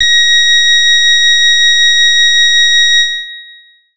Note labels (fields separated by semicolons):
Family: keyboard; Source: electronic; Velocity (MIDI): 127; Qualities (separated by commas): bright, distorted, long release